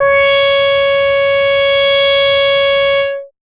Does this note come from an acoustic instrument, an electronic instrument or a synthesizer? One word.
synthesizer